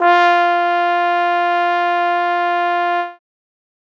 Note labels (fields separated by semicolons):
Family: brass; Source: acoustic; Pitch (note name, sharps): F4; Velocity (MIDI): 127